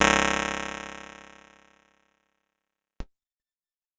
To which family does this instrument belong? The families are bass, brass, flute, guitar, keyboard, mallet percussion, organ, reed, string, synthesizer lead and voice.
keyboard